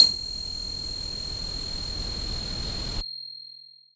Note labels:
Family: voice; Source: synthesizer; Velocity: 25; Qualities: distorted, long release

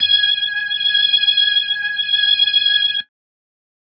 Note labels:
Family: organ; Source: electronic; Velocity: 25; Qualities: bright

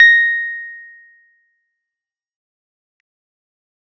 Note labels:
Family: keyboard; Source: electronic; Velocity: 75; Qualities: fast decay

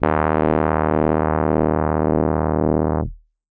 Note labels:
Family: keyboard; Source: electronic; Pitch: D#1; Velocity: 75; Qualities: distorted

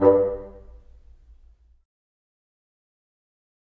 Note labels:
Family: reed; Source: acoustic; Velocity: 50; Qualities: fast decay, percussive, reverb

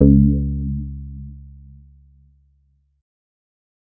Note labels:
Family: bass; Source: synthesizer; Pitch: C#2; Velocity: 25; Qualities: dark, distorted

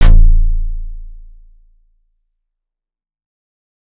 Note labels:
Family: keyboard; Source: acoustic; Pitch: A0; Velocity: 127; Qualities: fast decay

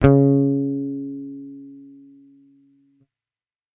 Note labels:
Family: bass; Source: electronic; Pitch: C#3; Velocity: 100

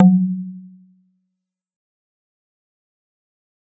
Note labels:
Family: mallet percussion; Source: acoustic; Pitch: F#3; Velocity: 100; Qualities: fast decay, percussive

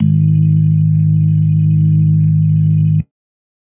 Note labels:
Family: organ; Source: electronic; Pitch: G#1; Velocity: 75; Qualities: dark

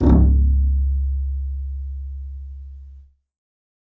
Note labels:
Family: string; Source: acoustic; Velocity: 50; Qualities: reverb

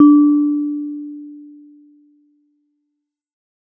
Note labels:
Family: mallet percussion; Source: acoustic; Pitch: D4; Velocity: 25; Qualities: dark

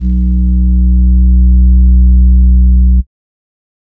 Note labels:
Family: flute; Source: synthesizer; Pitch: B1; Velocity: 25; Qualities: dark

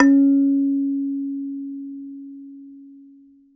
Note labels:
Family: mallet percussion; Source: acoustic; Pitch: C#4; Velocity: 100; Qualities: reverb

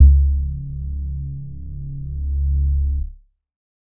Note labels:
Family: keyboard; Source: electronic; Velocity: 75; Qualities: dark, distorted

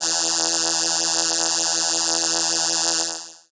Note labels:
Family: keyboard; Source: synthesizer; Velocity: 75; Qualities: bright

